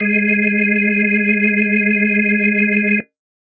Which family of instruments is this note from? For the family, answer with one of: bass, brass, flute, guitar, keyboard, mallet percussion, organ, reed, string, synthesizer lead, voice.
organ